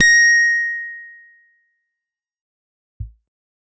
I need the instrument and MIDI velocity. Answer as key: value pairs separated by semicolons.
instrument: electronic guitar; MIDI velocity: 75